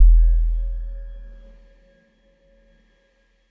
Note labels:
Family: mallet percussion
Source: electronic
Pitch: E1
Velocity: 75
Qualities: non-linear envelope

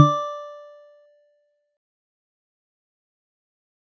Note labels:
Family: mallet percussion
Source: acoustic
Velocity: 50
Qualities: fast decay, percussive

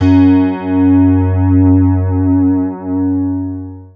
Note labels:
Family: guitar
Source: electronic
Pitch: F#2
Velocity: 75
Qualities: long release, multiphonic, non-linear envelope

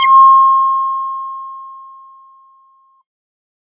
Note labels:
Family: bass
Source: synthesizer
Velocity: 100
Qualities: bright, distorted

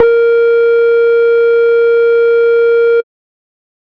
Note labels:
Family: bass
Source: synthesizer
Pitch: A#4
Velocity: 127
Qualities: distorted, tempo-synced

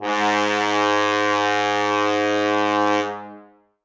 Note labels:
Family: brass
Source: acoustic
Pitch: G#2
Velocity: 127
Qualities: bright, reverb

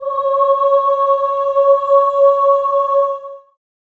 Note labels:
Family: voice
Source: acoustic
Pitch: C#5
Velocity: 50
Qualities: reverb

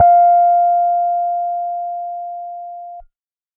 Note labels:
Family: keyboard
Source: electronic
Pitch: F5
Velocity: 75

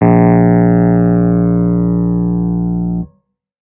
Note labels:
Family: keyboard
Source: electronic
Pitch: A#1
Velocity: 100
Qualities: distorted

